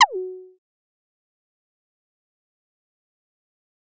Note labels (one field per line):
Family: bass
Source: synthesizer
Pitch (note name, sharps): F#4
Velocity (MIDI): 100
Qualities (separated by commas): distorted, fast decay, percussive